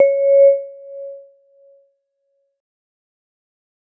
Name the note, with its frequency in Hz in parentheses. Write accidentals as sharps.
C#5 (554.4 Hz)